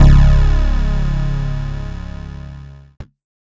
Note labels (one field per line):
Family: keyboard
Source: electronic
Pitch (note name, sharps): C#1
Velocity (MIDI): 127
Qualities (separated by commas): bright, distorted